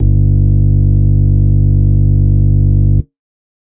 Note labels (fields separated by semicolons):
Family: organ; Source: electronic; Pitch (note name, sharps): G1; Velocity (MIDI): 127; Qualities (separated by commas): distorted